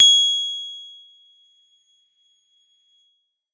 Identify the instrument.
electronic keyboard